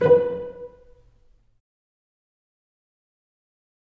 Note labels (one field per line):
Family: string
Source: acoustic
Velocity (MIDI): 75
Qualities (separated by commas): dark, fast decay, percussive, reverb